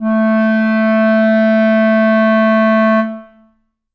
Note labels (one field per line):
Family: reed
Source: acoustic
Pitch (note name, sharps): A3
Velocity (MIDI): 100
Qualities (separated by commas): dark, reverb